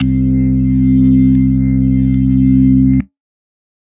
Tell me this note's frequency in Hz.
65.41 Hz